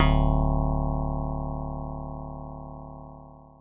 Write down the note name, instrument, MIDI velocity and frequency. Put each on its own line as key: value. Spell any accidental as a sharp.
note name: D1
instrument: synthesizer guitar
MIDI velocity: 127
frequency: 36.71 Hz